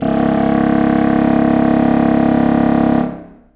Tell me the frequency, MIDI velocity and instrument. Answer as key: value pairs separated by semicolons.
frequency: 34.65 Hz; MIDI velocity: 127; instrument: acoustic reed instrument